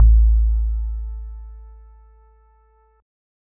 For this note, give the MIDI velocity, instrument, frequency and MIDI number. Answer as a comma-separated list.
25, electronic keyboard, 55 Hz, 33